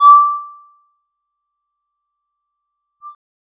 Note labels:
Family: bass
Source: synthesizer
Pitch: D6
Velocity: 50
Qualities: percussive

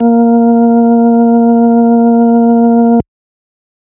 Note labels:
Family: organ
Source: electronic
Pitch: A#3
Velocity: 75

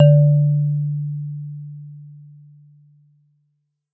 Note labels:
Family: mallet percussion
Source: acoustic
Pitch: D3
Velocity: 25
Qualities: dark, reverb

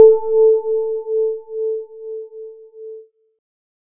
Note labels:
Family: keyboard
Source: electronic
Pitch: A4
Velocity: 25

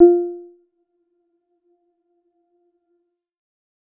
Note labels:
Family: keyboard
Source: electronic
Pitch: F4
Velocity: 50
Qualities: dark, percussive, reverb

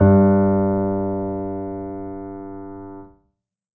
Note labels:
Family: keyboard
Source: acoustic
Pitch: G2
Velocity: 50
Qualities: reverb

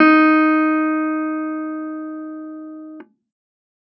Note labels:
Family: keyboard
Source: electronic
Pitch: D#4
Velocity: 50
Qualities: distorted

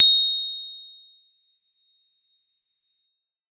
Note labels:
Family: keyboard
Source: electronic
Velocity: 100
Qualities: bright

